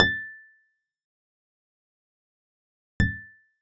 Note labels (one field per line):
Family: guitar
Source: acoustic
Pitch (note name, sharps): A6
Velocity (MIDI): 127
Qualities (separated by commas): percussive